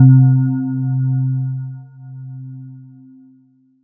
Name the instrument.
electronic mallet percussion instrument